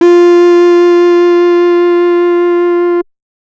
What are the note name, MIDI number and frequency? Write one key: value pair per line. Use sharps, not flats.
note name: F4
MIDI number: 65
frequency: 349.2 Hz